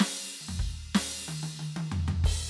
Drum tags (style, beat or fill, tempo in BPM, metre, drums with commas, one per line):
funk rock
fill
92 BPM
4/4
crash, snare, high tom, floor tom, kick